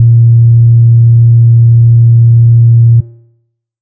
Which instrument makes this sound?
synthesizer bass